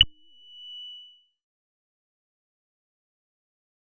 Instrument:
synthesizer bass